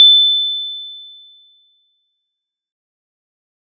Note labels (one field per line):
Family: keyboard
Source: electronic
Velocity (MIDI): 75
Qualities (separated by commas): bright, distorted, fast decay